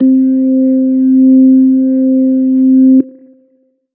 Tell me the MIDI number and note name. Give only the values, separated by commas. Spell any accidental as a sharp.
60, C4